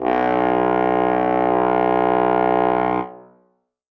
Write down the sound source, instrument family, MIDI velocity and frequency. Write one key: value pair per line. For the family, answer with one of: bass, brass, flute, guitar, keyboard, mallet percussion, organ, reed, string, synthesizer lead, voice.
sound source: acoustic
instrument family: brass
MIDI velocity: 100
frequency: 61.74 Hz